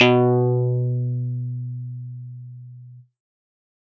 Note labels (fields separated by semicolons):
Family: keyboard; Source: electronic; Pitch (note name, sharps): B2; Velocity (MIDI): 75; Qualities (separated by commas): distorted